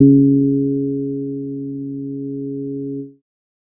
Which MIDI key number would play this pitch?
49